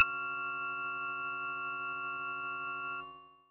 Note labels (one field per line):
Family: bass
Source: synthesizer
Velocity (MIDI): 50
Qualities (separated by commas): bright, multiphonic